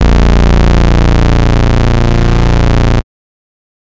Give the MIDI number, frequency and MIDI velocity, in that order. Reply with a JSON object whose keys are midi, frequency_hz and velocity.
{"midi": 22, "frequency_hz": 29.14, "velocity": 127}